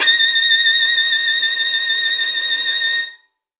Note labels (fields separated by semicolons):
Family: string; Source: acoustic; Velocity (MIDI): 127